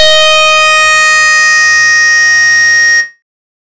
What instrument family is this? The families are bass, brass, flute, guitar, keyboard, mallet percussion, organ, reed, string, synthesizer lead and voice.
bass